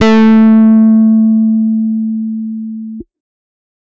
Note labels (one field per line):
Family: guitar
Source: electronic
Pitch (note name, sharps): A3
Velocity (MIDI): 25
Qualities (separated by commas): distorted